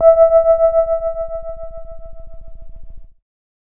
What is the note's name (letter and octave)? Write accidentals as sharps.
E5